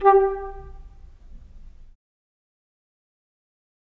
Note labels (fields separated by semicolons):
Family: flute; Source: acoustic; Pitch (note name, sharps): G4; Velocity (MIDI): 50; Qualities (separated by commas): fast decay, reverb